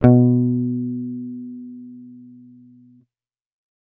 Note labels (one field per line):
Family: bass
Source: electronic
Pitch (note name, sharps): B2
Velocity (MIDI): 75